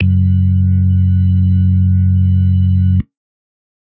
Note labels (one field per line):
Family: organ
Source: electronic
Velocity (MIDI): 25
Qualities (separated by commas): dark